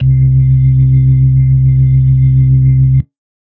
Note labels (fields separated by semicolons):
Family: organ; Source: electronic; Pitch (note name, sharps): C2; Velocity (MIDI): 127; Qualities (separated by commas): dark